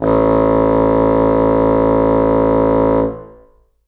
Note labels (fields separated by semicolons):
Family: reed; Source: acoustic; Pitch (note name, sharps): A1; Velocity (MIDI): 127; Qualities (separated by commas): long release, reverb